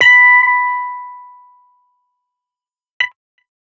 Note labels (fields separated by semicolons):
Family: guitar; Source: electronic; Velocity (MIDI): 100; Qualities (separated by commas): distorted, fast decay